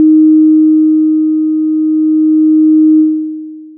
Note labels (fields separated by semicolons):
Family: synthesizer lead; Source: synthesizer; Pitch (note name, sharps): D#4; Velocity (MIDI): 25; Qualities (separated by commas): long release